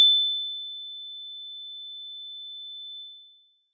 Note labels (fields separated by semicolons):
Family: mallet percussion; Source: acoustic; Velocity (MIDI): 25; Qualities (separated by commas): bright, distorted